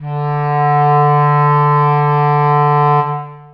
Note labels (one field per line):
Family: reed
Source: acoustic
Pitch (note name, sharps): D3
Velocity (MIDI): 127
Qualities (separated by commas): long release, reverb